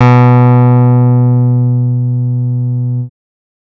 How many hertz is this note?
123.5 Hz